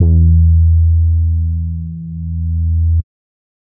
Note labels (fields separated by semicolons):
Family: bass; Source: synthesizer; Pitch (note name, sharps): E2; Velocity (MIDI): 50; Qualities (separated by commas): dark